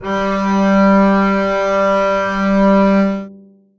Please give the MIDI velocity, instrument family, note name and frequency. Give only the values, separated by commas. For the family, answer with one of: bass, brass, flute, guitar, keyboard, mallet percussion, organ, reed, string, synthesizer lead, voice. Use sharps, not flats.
100, string, G3, 196 Hz